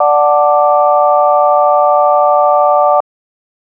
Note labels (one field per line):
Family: organ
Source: electronic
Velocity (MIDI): 100